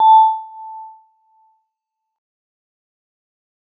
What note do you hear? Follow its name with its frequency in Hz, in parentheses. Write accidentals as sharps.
A5 (880 Hz)